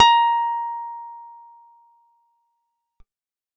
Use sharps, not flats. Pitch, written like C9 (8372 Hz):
A#5 (932.3 Hz)